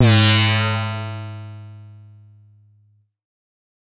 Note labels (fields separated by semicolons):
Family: bass; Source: synthesizer; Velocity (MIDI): 75; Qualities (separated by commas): bright, distorted